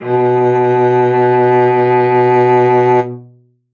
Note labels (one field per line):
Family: string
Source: acoustic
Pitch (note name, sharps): B2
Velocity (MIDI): 100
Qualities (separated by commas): reverb